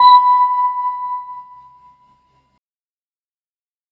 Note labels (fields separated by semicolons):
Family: organ; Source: electronic; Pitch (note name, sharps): B5; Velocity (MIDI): 100; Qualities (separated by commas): fast decay